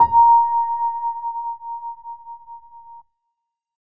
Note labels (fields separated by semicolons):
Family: keyboard; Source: electronic; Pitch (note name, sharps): A#5; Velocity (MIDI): 25